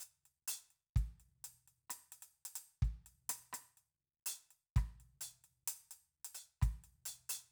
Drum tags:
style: slow reggae; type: beat; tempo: 64 BPM; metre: 4/4; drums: closed hi-hat, hi-hat pedal, cross-stick, kick

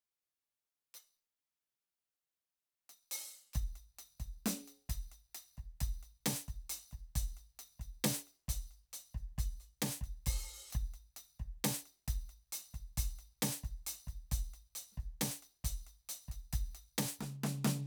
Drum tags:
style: hip-hop; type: beat; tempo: 67 BPM; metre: 4/4; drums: closed hi-hat, hi-hat pedal, percussion, snare, high tom, kick

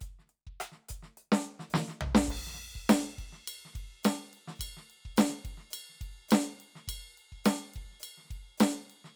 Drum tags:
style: rock; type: beat; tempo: 105 BPM; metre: 4/4; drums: crash, ride, ride bell, closed hi-hat, open hi-hat, hi-hat pedal, snare, cross-stick, floor tom, kick

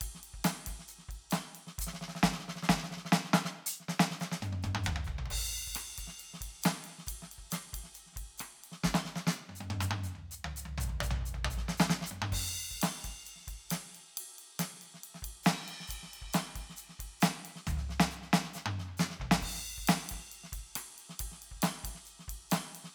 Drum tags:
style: rock; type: beat; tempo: 136 BPM; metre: 4/4; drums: crash, ride, closed hi-hat, hi-hat pedal, snare, cross-stick, high tom, mid tom, floor tom, kick

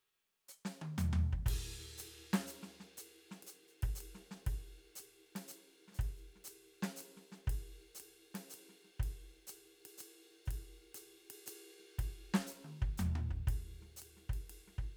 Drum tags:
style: jazz; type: beat; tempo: 120 BPM; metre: 3/4; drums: crash, ride, hi-hat pedal, snare, high tom, mid tom, floor tom, kick

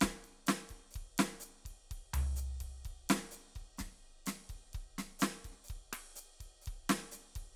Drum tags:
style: bossa nova; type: beat; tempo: 127 BPM; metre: 4/4; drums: ride, hi-hat pedal, snare, cross-stick, floor tom, kick

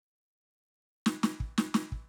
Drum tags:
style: rock; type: fill; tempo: 115 BPM; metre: 4/4; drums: snare, kick

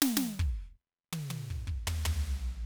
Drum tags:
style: country; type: fill; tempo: 78 BPM; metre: 4/4; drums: hi-hat pedal, snare, mid tom, floor tom, kick

